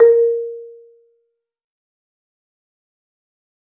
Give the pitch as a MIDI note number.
70